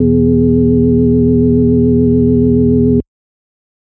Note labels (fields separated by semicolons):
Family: organ; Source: electronic; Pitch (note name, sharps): E2; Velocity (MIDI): 75; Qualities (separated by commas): dark, multiphonic